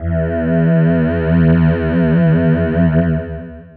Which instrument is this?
synthesizer voice